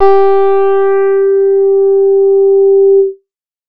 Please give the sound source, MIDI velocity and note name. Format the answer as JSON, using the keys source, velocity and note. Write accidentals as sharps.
{"source": "synthesizer", "velocity": 25, "note": "G4"}